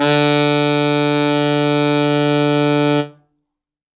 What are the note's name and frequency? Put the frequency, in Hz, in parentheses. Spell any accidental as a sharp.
D3 (146.8 Hz)